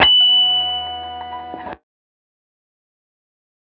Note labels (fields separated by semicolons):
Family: guitar; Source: electronic; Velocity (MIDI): 127; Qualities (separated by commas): distorted, fast decay